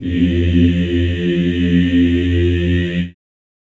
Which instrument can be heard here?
acoustic voice